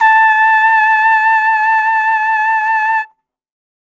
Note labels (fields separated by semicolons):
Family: brass; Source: acoustic; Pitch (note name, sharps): A5; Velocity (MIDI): 25